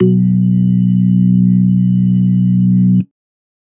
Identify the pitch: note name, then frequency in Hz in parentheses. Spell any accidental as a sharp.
B1 (61.74 Hz)